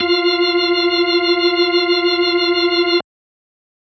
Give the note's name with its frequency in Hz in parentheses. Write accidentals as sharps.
F4 (349.2 Hz)